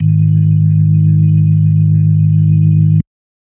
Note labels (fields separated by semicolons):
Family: organ; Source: electronic; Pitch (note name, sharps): G#1; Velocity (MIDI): 50; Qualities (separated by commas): dark